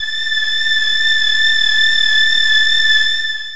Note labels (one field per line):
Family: voice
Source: synthesizer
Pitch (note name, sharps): A6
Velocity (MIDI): 50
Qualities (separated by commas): distorted, long release